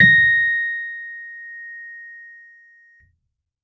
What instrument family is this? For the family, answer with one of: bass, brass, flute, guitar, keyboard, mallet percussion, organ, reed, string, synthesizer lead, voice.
keyboard